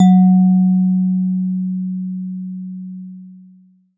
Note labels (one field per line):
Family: mallet percussion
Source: acoustic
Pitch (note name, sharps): F#3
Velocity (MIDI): 127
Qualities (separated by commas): long release